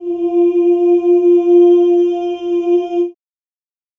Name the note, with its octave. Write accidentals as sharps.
F4